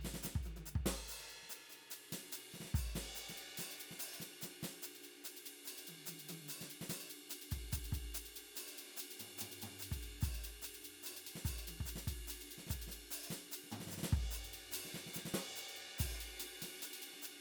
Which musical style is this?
fast jazz